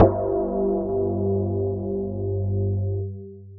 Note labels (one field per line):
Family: mallet percussion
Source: electronic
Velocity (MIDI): 75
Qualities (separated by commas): long release